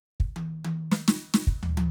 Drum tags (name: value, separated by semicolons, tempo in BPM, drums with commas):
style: Afro-Cuban rumba; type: fill; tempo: 110 BPM; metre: 4/4; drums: snare, high tom, floor tom, kick